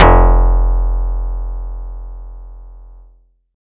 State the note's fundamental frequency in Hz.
43.65 Hz